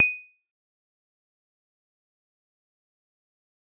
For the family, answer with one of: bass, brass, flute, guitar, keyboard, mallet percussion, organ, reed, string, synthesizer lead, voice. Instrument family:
mallet percussion